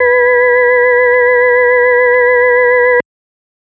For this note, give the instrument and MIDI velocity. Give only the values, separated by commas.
electronic organ, 75